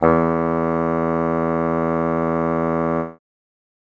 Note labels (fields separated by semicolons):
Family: reed; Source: acoustic; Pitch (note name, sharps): E2; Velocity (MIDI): 127